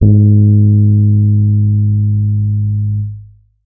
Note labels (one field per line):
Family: keyboard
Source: electronic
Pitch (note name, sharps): G#2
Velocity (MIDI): 100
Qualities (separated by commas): dark